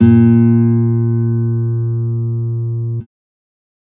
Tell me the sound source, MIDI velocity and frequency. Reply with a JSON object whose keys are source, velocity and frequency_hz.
{"source": "electronic", "velocity": 100, "frequency_hz": 116.5}